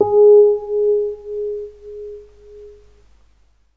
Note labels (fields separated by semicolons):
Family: keyboard; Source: electronic; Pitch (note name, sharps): G#4; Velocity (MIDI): 25